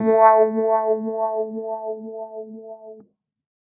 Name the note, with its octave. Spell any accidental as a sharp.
A3